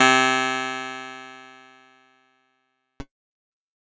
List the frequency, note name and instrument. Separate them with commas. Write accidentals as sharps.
130.8 Hz, C3, electronic keyboard